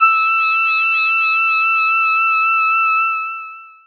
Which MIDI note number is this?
88